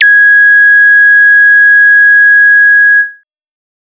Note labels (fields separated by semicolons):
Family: bass; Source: synthesizer; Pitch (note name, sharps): G#6; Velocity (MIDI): 127; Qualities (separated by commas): distorted